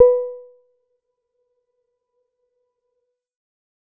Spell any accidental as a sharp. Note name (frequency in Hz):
B4 (493.9 Hz)